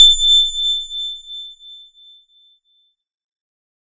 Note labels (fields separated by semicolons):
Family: organ; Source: electronic; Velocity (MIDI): 100; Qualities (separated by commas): bright